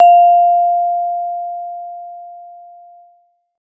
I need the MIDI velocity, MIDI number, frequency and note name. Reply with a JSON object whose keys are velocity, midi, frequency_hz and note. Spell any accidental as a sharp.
{"velocity": 50, "midi": 77, "frequency_hz": 698.5, "note": "F5"}